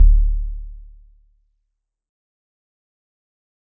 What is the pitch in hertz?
36.71 Hz